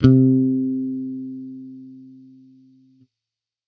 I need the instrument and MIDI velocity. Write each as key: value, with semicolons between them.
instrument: electronic bass; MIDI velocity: 75